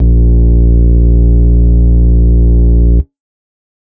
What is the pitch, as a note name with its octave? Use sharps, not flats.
A#1